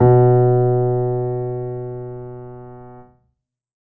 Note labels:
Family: keyboard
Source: acoustic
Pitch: B2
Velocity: 50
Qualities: reverb

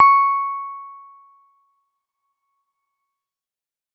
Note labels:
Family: keyboard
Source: electronic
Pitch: C#6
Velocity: 50

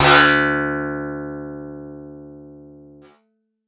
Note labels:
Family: guitar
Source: synthesizer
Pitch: D2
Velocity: 127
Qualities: bright

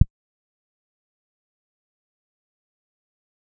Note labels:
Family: guitar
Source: electronic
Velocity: 25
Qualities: fast decay, percussive

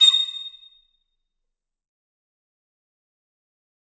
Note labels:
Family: reed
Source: acoustic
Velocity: 75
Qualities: bright, fast decay, percussive, reverb

